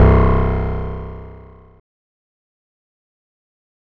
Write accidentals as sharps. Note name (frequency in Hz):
C1 (32.7 Hz)